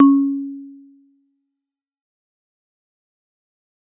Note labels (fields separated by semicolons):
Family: mallet percussion; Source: acoustic; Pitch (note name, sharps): C#4; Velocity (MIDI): 100; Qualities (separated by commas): dark, fast decay